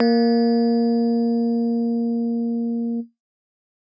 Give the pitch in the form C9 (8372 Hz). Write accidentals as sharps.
A#3 (233.1 Hz)